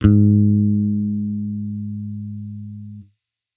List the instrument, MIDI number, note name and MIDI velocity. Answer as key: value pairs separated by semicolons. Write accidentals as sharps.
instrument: electronic bass; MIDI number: 44; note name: G#2; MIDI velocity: 25